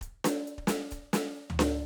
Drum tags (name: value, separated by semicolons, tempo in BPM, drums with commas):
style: punk; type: fill; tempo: 128 BPM; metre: 4/4; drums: closed hi-hat, snare, floor tom, kick